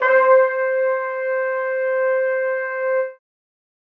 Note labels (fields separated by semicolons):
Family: brass; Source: acoustic; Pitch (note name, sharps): C5; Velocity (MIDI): 25; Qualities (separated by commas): reverb